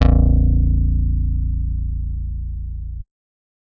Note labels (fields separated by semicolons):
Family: guitar; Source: acoustic; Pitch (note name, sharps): A0; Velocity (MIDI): 75